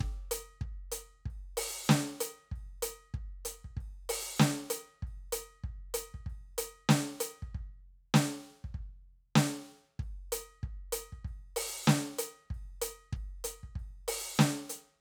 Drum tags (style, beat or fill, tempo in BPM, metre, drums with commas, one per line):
funk
beat
96 BPM
4/4
crash, closed hi-hat, open hi-hat, hi-hat pedal, snare, kick